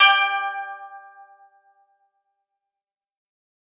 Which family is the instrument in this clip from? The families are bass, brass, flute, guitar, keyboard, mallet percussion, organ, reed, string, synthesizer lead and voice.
guitar